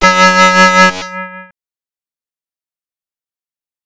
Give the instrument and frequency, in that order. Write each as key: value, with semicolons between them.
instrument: synthesizer bass; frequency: 185 Hz